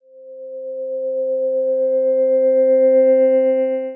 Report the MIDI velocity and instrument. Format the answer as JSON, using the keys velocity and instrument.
{"velocity": 100, "instrument": "electronic guitar"}